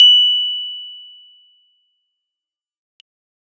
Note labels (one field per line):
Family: keyboard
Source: electronic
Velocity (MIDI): 25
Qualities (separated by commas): bright